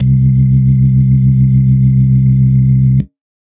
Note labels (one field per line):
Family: organ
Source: electronic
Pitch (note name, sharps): C2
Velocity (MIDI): 127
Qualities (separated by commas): dark, reverb